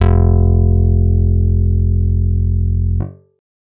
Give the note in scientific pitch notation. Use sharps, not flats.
F1